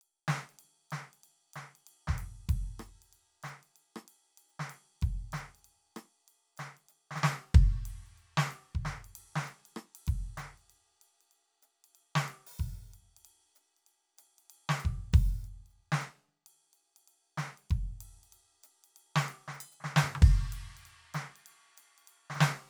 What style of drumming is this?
rock